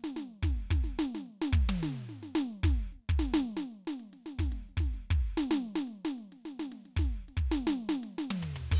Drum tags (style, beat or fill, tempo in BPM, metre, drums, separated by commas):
Afro-Cuban rumba, beat, 110 BPM, 4/4, crash, hi-hat pedal, snare, high tom, floor tom, kick